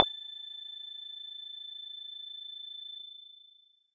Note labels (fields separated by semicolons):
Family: mallet percussion; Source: electronic; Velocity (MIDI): 75